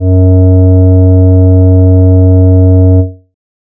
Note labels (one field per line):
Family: flute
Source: synthesizer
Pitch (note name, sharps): F#2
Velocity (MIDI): 127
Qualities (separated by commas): dark